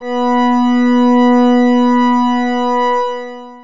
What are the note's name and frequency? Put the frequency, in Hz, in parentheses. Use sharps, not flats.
B3 (246.9 Hz)